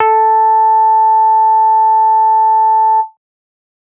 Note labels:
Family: bass; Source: synthesizer; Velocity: 50

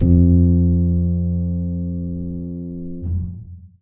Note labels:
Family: keyboard; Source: acoustic; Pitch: F2; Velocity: 25; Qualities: dark, reverb

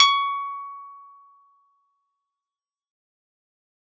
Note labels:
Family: guitar; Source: acoustic; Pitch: C#6; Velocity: 100; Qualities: fast decay, reverb

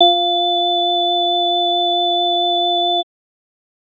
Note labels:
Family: organ; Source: electronic; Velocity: 25; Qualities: multiphonic

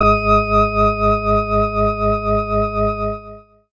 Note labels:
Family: organ; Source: electronic; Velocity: 100; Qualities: distorted

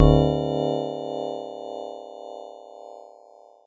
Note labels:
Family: keyboard; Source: electronic; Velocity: 100

